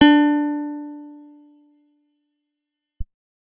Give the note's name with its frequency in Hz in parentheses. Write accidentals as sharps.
D4 (293.7 Hz)